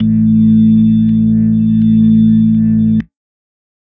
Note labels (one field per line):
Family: organ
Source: electronic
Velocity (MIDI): 75